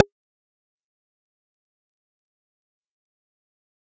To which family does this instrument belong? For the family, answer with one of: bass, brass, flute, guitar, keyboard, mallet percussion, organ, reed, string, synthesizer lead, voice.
bass